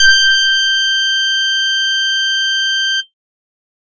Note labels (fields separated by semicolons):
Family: bass; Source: synthesizer; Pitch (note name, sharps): G6; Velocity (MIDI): 100; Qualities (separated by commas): bright, distorted